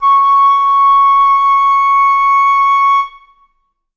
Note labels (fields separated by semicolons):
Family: flute; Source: acoustic; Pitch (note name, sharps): C#6; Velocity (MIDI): 75; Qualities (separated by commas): reverb